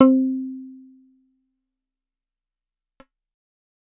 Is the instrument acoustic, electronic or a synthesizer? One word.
acoustic